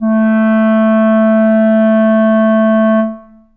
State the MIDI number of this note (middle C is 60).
57